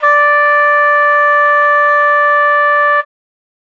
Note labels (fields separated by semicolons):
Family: reed; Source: acoustic; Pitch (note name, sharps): D5; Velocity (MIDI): 100